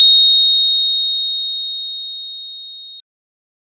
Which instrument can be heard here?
electronic organ